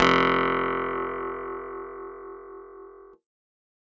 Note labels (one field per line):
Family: guitar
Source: acoustic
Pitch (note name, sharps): F1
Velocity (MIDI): 25